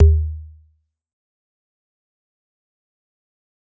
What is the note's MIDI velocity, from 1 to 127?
127